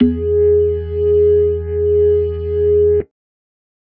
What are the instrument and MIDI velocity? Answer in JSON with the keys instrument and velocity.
{"instrument": "electronic organ", "velocity": 75}